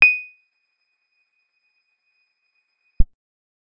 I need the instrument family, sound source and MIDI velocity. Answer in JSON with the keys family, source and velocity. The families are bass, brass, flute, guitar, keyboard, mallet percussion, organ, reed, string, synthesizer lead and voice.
{"family": "guitar", "source": "acoustic", "velocity": 25}